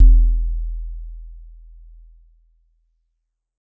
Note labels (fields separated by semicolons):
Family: mallet percussion; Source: acoustic; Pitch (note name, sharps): E1; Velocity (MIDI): 75; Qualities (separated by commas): dark